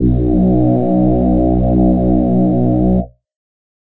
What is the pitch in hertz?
61.74 Hz